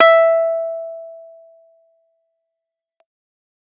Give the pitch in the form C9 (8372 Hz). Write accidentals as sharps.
E5 (659.3 Hz)